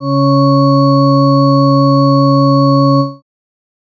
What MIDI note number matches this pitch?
49